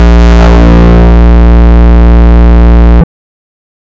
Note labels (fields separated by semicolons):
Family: bass; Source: synthesizer; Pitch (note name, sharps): A#1; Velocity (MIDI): 127; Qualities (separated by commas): bright, distorted, non-linear envelope